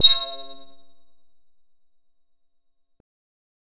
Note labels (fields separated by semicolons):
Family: bass; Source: synthesizer; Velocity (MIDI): 100; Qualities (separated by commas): bright, distorted